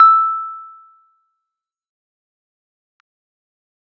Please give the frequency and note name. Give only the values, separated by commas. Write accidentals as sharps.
1319 Hz, E6